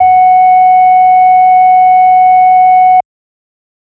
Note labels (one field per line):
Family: organ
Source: electronic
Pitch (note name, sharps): F#5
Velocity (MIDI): 127